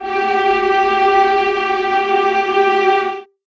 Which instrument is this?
acoustic string instrument